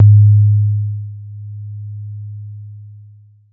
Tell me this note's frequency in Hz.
103.8 Hz